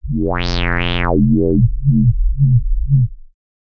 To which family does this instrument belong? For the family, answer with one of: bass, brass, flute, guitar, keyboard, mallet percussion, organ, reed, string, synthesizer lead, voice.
bass